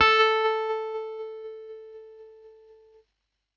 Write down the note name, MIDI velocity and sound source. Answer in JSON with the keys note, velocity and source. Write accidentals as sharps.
{"note": "A4", "velocity": 100, "source": "electronic"}